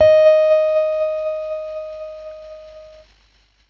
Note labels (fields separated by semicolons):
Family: keyboard; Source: electronic; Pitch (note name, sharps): D#5; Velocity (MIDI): 25; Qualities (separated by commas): distorted, tempo-synced